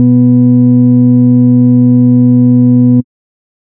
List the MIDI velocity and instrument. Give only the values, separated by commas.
25, synthesizer bass